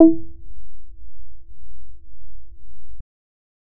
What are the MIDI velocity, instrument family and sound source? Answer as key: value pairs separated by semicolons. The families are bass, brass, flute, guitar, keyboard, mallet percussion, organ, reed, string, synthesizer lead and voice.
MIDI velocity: 50; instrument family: bass; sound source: synthesizer